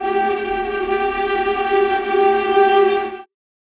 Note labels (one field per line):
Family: string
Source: acoustic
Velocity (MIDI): 25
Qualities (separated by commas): bright, non-linear envelope, reverb